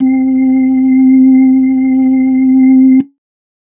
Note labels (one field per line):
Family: organ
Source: electronic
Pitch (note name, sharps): C4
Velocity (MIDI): 50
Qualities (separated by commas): dark